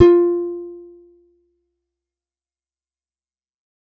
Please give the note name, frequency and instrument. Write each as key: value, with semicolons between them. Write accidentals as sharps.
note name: F4; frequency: 349.2 Hz; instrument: acoustic guitar